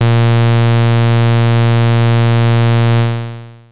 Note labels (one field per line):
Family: bass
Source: synthesizer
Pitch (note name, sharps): A#2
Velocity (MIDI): 127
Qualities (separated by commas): bright, distorted, long release